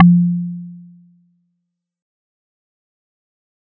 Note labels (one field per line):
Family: mallet percussion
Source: acoustic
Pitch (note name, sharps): F3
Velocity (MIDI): 100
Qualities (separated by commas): fast decay